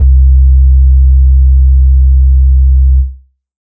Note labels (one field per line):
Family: organ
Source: electronic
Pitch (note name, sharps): C2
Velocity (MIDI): 25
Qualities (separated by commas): dark